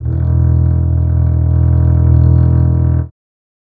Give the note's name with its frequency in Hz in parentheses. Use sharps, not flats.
E1 (41.2 Hz)